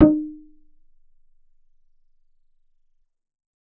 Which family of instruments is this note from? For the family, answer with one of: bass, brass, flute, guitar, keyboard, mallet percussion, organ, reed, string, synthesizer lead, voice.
bass